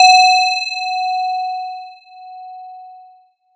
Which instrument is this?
electronic mallet percussion instrument